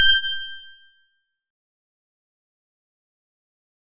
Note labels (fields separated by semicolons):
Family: guitar; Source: acoustic; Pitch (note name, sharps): G6; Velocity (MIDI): 75; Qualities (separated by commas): bright, distorted, fast decay, percussive